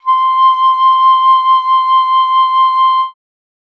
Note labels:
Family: flute; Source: acoustic; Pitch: C6; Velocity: 50

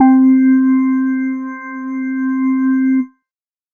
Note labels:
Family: organ; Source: electronic; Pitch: C4; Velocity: 75

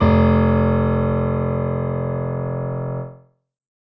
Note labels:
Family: keyboard; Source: acoustic; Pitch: F1; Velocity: 100; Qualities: reverb

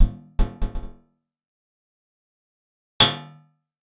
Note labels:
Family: guitar; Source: acoustic; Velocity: 25; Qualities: percussive, reverb

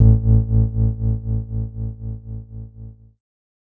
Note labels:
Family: keyboard; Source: electronic; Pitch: A1; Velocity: 127; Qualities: dark

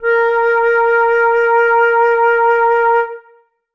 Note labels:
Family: flute; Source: acoustic; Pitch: A#4; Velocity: 127; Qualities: reverb

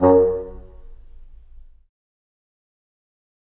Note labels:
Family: reed; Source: acoustic; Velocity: 25; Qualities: fast decay, reverb

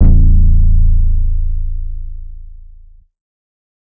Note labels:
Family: bass; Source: synthesizer; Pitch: A0; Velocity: 75; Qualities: distorted

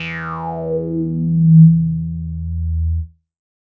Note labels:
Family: bass; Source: synthesizer; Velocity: 25; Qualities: distorted, non-linear envelope

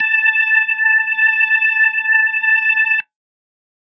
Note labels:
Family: organ; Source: electronic; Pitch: A5; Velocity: 25

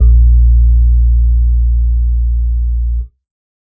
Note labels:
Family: keyboard; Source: electronic; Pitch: A#1; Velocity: 50; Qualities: dark

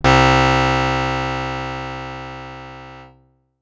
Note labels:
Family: guitar; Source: acoustic; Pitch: C2; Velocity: 100; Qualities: bright, distorted

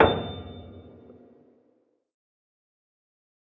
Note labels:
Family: keyboard; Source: acoustic; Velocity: 25; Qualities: fast decay, percussive, reverb

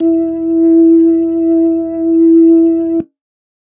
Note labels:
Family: organ; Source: electronic; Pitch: E4; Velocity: 127; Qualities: dark

